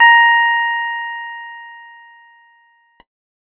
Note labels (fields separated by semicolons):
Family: keyboard; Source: electronic; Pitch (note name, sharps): A#5; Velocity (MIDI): 75; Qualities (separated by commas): bright